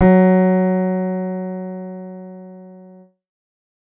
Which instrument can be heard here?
synthesizer keyboard